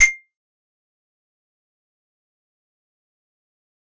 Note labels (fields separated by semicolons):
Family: keyboard; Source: acoustic; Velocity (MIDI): 100; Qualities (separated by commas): fast decay, percussive